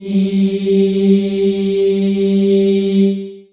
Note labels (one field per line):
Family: voice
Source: acoustic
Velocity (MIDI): 75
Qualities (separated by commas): long release, reverb